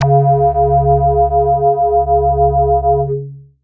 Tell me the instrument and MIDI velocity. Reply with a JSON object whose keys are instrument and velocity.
{"instrument": "synthesizer bass", "velocity": 100}